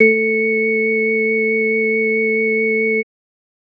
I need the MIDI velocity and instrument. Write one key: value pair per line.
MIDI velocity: 100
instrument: electronic organ